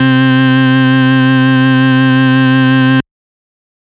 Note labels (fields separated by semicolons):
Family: organ; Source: electronic; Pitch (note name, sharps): C3; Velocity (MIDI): 75; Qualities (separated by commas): bright, distorted